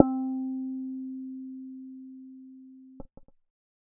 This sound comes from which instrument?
synthesizer bass